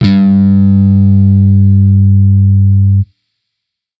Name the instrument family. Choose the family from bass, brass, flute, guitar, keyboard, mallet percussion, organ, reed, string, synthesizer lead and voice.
bass